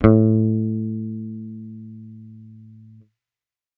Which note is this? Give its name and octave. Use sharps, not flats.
A2